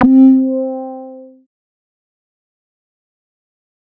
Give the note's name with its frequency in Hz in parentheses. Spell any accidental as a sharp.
C4 (261.6 Hz)